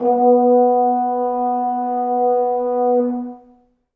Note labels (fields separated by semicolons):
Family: brass; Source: acoustic; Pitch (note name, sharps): B3; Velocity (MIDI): 25; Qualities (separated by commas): dark, reverb